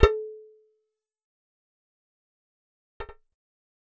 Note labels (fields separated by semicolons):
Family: bass; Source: synthesizer; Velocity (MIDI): 25; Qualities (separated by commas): fast decay, percussive